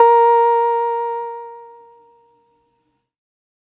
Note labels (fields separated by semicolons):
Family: keyboard; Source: electronic; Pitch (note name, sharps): A#4; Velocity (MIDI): 50